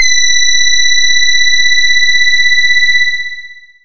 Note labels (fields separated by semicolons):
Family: voice; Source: synthesizer; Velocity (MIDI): 25; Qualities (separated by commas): bright, long release